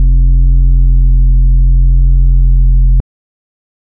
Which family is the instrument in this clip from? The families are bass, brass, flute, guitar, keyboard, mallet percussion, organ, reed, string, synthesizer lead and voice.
organ